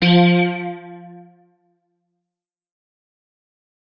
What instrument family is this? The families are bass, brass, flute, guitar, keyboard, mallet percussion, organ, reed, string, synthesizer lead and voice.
guitar